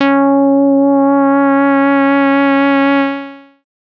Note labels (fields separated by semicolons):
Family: bass; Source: synthesizer; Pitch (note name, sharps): C#4; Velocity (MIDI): 100; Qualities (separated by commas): distorted, long release